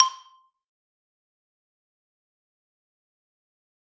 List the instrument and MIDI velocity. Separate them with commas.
acoustic mallet percussion instrument, 50